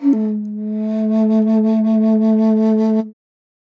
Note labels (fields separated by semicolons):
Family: flute; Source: acoustic; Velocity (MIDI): 127; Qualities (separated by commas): dark